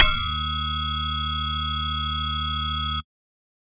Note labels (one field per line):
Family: bass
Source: synthesizer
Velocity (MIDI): 100